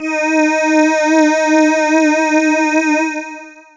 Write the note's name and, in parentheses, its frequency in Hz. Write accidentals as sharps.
D#4 (311.1 Hz)